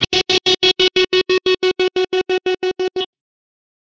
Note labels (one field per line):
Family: guitar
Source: electronic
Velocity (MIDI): 75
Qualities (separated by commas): bright, distorted, tempo-synced